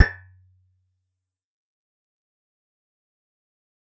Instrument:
acoustic guitar